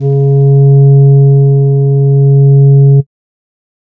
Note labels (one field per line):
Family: flute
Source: synthesizer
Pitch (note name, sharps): C#3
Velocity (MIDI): 75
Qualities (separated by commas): dark